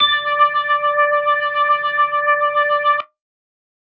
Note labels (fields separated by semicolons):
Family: organ; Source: electronic; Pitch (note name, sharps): D5; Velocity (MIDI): 100